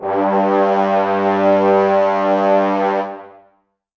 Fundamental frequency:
98 Hz